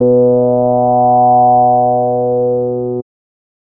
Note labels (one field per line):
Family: bass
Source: synthesizer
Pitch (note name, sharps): B2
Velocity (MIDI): 25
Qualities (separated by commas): distorted